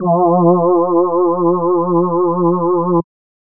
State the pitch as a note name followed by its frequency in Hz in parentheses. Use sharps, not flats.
F3 (174.6 Hz)